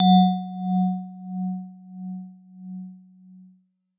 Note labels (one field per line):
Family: mallet percussion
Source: acoustic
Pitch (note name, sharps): F#3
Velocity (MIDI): 127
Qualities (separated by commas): non-linear envelope